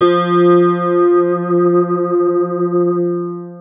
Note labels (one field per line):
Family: guitar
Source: electronic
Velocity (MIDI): 25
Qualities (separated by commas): long release, multiphonic, non-linear envelope